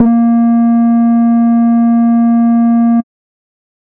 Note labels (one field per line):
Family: bass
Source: synthesizer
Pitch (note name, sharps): A#3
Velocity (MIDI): 127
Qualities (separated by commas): dark, distorted, tempo-synced